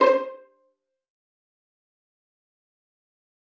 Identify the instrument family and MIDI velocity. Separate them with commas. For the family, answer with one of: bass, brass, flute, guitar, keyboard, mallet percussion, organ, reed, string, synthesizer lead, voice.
string, 127